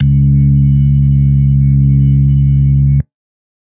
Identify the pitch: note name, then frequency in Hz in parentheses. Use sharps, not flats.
C#2 (69.3 Hz)